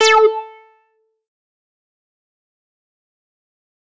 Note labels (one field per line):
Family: bass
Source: synthesizer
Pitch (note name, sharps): A4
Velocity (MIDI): 127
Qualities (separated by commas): distorted, fast decay, percussive